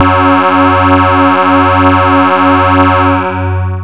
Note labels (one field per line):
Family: bass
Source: synthesizer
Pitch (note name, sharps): F#2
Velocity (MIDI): 100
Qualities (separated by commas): bright, distorted, long release